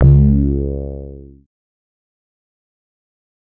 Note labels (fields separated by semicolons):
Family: bass; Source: synthesizer; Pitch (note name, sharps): C#2; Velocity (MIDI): 127; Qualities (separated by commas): distorted, fast decay